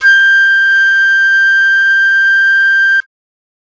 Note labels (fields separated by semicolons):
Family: flute; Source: acoustic; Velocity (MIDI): 127; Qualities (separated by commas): bright